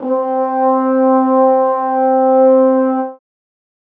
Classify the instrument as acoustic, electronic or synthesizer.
acoustic